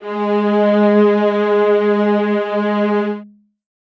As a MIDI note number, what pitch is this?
56